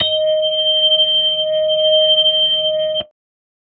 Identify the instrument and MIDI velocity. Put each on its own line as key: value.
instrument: electronic organ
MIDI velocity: 50